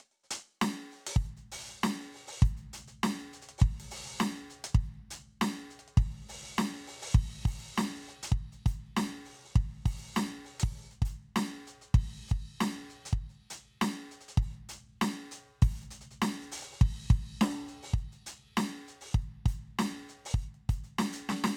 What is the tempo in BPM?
100 BPM